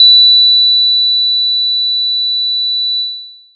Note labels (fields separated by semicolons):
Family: mallet percussion; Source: acoustic; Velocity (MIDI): 75; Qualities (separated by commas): bright, long release